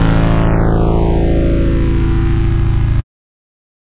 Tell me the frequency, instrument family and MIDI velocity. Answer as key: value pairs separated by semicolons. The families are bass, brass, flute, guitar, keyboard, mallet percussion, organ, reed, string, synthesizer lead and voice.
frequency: 13.75 Hz; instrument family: bass; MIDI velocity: 127